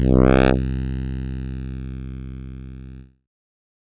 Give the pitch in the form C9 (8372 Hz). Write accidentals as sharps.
C2 (65.41 Hz)